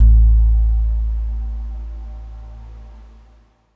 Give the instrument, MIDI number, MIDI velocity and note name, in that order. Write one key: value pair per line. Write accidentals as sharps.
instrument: electronic guitar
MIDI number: 33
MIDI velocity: 75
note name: A1